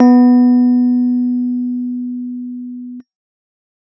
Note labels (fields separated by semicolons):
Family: keyboard; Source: electronic; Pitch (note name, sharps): B3; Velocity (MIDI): 127